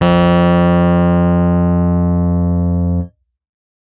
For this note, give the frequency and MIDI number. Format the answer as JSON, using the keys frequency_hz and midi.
{"frequency_hz": 87.31, "midi": 41}